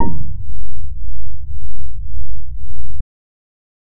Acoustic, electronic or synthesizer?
synthesizer